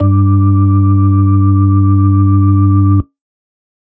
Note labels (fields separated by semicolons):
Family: organ; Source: electronic; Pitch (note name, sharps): G2; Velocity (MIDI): 75